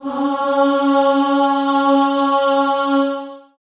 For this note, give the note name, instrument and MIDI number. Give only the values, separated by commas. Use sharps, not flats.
C#4, acoustic voice, 61